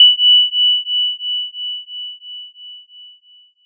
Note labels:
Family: mallet percussion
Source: electronic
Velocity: 25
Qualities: bright, multiphonic

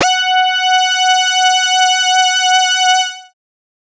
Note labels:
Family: bass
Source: synthesizer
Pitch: F#5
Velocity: 100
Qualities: bright, distorted, multiphonic

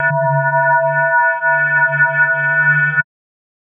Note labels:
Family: mallet percussion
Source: electronic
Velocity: 75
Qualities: multiphonic, non-linear envelope

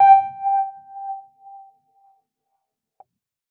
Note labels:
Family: keyboard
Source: electronic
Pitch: G5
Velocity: 25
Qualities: fast decay

